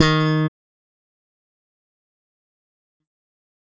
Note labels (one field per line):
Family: bass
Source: electronic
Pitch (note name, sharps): D#3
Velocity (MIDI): 75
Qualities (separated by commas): bright, fast decay